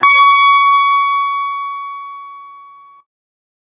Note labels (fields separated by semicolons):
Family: guitar; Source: electronic; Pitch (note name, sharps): C#6; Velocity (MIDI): 100; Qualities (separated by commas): distorted